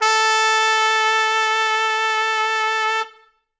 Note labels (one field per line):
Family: brass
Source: acoustic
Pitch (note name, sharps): A4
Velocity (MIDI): 100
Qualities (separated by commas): bright